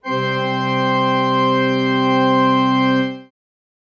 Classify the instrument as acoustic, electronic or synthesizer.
acoustic